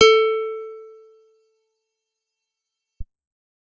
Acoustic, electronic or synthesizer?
acoustic